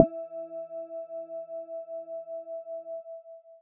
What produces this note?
electronic mallet percussion instrument